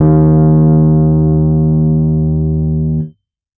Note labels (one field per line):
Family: keyboard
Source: electronic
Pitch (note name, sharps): D#2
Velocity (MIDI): 100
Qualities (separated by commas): distorted